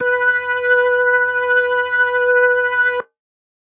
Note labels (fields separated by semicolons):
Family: organ; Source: electronic; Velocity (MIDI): 100